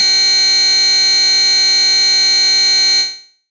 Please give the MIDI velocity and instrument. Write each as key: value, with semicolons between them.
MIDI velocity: 50; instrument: synthesizer bass